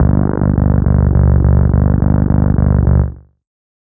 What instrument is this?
synthesizer bass